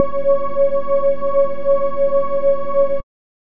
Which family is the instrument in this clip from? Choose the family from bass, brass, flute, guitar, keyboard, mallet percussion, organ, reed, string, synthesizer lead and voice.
bass